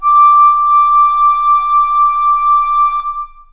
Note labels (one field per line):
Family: flute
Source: acoustic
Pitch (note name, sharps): D6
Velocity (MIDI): 100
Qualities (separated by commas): long release, reverb